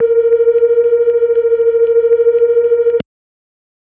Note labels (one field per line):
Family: organ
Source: electronic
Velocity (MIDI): 100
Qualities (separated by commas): dark